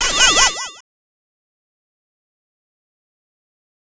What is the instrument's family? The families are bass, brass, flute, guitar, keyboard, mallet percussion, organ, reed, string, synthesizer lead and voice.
bass